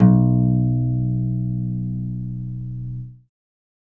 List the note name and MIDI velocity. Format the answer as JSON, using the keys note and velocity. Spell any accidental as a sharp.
{"note": "B1", "velocity": 25}